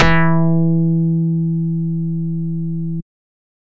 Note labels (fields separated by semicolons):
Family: bass; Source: synthesizer; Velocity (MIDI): 100